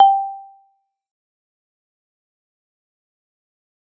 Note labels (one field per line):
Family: mallet percussion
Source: acoustic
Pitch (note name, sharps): G5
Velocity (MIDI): 25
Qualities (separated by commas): fast decay, percussive